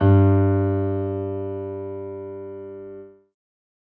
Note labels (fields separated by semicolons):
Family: keyboard; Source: acoustic; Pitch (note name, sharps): G2; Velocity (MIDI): 75